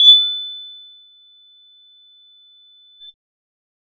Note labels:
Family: bass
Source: synthesizer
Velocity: 75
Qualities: bright, percussive

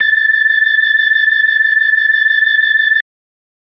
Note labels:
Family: organ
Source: electronic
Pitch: A6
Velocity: 50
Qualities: bright

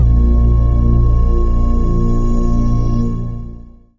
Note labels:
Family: synthesizer lead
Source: synthesizer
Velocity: 25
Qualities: long release

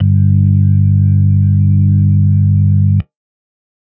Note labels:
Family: organ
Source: electronic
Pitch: G1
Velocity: 50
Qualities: dark

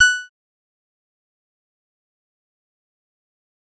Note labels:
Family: bass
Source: synthesizer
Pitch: F#6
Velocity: 25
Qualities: bright, distorted, fast decay, percussive

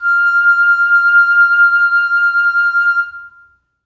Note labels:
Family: flute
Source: acoustic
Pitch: F6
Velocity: 50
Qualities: long release, reverb

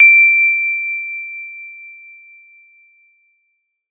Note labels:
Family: mallet percussion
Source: acoustic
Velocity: 75

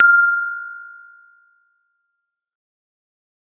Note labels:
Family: mallet percussion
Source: acoustic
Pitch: F6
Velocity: 100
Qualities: fast decay

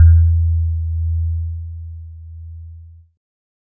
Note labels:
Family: keyboard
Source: electronic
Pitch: E2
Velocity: 25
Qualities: multiphonic

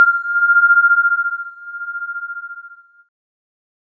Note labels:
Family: keyboard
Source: electronic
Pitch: F6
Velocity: 75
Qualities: multiphonic

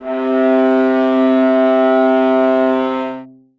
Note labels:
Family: string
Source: acoustic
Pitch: C3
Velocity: 50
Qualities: reverb

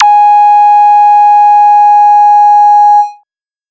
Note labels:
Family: bass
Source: synthesizer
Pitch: G#5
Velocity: 127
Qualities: distorted

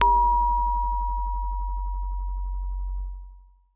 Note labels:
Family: keyboard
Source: acoustic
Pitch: F#1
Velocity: 50

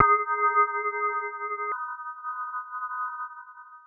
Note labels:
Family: mallet percussion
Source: synthesizer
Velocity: 100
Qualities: long release, multiphonic

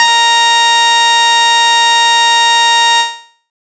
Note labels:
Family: bass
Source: synthesizer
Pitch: A#5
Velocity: 100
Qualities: bright, distorted

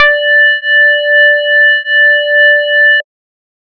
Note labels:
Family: bass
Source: synthesizer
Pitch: D5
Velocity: 127

